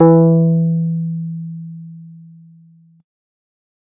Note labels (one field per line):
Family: keyboard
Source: electronic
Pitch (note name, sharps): E3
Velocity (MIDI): 50